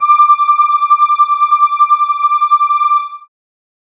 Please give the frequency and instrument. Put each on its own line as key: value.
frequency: 1175 Hz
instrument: synthesizer keyboard